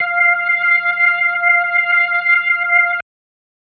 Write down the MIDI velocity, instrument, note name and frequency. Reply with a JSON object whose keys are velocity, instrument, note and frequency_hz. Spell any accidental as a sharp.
{"velocity": 127, "instrument": "electronic organ", "note": "F5", "frequency_hz": 698.5}